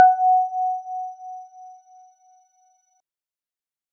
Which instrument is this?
electronic keyboard